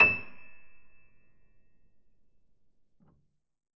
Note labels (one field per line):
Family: keyboard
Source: acoustic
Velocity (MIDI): 50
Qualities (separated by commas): reverb